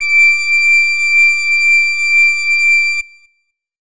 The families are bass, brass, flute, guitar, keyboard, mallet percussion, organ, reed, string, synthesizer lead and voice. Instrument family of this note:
flute